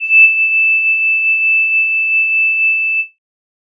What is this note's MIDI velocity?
100